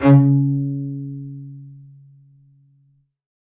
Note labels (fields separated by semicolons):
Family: string; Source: acoustic; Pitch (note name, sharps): C#3; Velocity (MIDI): 100; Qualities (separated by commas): reverb